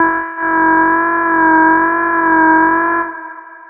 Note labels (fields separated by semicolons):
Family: bass; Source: synthesizer; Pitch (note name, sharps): E4; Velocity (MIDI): 50; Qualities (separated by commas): long release, reverb